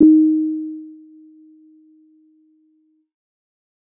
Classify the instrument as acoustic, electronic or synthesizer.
electronic